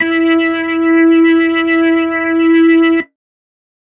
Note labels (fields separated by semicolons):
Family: organ; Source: electronic; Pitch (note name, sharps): E4; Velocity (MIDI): 50